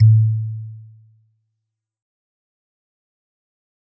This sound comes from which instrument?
acoustic mallet percussion instrument